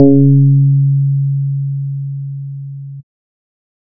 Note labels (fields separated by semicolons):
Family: bass; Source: synthesizer; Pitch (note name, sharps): C#3; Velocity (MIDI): 50